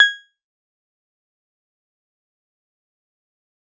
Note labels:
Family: guitar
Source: synthesizer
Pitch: G#6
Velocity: 50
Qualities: fast decay, percussive

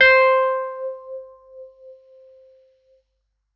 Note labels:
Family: keyboard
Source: electronic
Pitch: C5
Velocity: 100

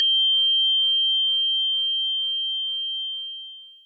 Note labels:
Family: mallet percussion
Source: acoustic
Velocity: 100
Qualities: bright, distorted, long release

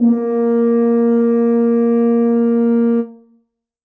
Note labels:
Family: brass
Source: acoustic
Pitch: A#3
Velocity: 127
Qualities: dark, reverb

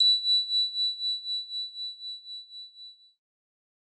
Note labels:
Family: keyboard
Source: electronic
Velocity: 127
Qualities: bright

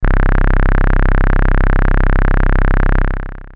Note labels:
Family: bass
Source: synthesizer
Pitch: C1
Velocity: 100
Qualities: bright, distorted, long release

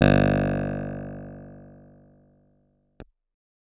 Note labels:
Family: keyboard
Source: electronic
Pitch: G1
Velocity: 127

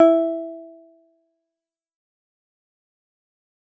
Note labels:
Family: guitar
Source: synthesizer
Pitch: E4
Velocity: 75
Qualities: fast decay, percussive

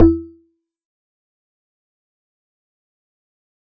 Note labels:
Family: mallet percussion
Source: acoustic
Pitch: E2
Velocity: 50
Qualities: fast decay, percussive

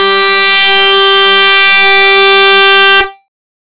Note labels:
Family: bass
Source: synthesizer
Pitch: G4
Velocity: 127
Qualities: bright, distorted

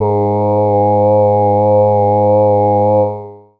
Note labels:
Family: voice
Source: synthesizer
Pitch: G#2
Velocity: 100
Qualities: long release

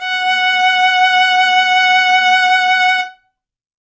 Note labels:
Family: string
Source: acoustic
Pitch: F#5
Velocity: 100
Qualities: bright, reverb

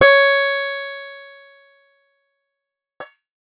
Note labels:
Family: guitar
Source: acoustic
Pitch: C#5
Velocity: 50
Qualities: bright, distorted, fast decay

